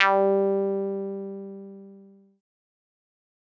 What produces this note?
synthesizer lead